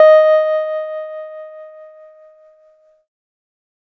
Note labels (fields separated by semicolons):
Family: keyboard; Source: electronic; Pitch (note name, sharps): D#5; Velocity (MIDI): 25; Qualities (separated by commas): distorted